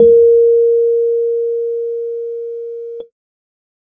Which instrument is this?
electronic keyboard